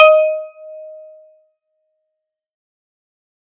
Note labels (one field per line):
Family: guitar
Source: synthesizer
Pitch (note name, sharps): D#5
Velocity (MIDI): 75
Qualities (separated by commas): fast decay, percussive